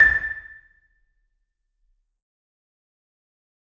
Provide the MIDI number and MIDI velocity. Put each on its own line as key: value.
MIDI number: 93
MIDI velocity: 100